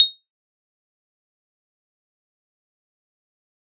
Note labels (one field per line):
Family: keyboard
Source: electronic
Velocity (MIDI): 25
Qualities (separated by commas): fast decay, percussive